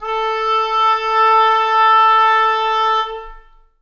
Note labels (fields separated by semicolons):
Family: reed; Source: acoustic; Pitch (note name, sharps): A4; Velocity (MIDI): 75; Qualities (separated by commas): long release, reverb